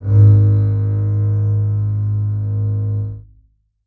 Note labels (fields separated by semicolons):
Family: string; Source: acoustic; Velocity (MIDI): 127; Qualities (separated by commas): reverb